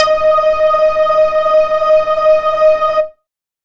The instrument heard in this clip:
synthesizer bass